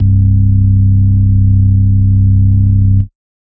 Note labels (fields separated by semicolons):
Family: organ; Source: electronic; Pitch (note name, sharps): C1; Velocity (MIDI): 75; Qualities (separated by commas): dark